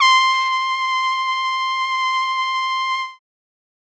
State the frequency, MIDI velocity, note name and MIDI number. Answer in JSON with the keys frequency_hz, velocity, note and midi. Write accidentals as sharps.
{"frequency_hz": 1047, "velocity": 127, "note": "C6", "midi": 84}